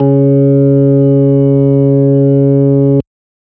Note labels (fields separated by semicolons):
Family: organ; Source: electronic; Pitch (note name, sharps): C#3; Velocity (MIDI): 127